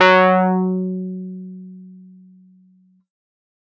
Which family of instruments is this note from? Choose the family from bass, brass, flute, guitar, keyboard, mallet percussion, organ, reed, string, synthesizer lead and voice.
keyboard